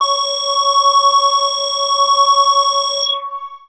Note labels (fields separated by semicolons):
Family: bass; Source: synthesizer; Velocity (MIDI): 127; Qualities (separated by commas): distorted, long release, multiphonic